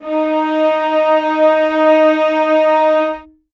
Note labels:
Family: string; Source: acoustic; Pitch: D#4; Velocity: 50; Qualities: reverb

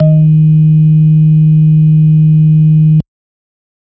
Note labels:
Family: organ; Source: electronic; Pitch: D#3; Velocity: 127

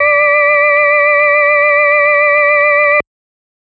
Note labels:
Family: organ; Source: electronic; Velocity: 127; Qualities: multiphonic

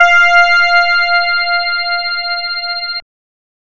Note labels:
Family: bass; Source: synthesizer; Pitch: F5; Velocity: 50; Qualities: bright, distorted, multiphonic

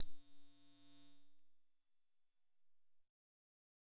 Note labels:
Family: bass; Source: synthesizer; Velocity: 75; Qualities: distorted

